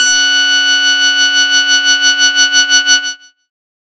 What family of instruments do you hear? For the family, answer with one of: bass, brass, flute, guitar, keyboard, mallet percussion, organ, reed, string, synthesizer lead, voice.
bass